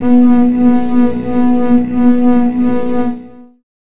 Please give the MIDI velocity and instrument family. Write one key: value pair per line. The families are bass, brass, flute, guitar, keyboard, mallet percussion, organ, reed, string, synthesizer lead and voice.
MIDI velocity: 75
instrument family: organ